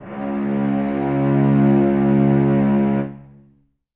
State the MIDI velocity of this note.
25